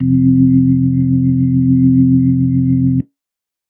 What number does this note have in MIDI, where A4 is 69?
29